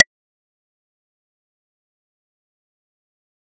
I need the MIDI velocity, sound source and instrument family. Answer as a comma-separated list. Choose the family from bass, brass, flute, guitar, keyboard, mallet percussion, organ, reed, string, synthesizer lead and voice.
127, electronic, mallet percussion